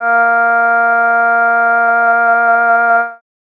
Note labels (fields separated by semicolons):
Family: voice; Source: synthesizer; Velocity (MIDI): 50